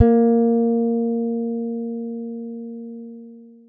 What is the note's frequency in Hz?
233.1 Hz